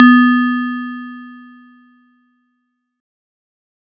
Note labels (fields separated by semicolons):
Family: mallet percussion; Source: acoustic; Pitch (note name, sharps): B3; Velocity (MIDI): 50